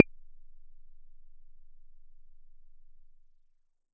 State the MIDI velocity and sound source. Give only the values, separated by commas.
127, synthesizer